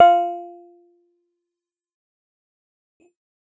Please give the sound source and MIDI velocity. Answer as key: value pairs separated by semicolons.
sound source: electronic; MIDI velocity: 25